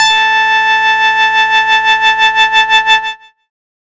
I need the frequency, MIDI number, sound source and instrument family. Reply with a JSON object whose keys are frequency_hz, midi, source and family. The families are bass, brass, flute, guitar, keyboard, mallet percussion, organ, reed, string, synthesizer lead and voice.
{"frequency_hz": 880, "midi": 81, "source": "synthesizer", "family": "bass"}